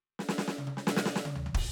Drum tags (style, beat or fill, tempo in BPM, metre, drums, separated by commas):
Motown, fill, 148 BPM, 4/4, crash, snare, high tom, floor tom, kick